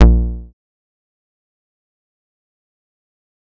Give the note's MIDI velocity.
127